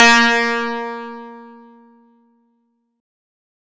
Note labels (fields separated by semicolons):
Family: guitar; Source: acoustic; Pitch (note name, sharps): A#3; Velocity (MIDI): 127; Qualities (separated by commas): bright, distorted